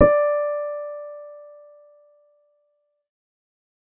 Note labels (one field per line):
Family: keyboard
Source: synthesizer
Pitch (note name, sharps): D5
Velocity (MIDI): 50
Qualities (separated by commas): dark